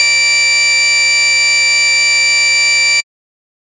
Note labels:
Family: bass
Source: synthesizer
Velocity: 50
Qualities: bright, distorted

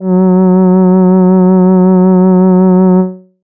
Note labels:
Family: voice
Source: synthesizer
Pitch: F#3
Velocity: 25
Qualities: dark

